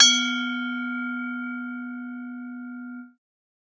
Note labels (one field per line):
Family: mallet percussion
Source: acoustic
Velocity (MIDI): 127